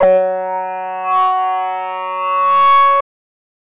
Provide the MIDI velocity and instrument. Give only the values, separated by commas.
127, synthesizer voice